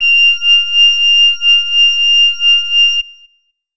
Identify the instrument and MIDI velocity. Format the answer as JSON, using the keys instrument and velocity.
{"instrument": "acoustic flute", "velocity": 100}